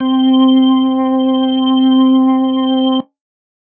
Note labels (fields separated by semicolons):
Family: organ; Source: electronic; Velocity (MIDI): 75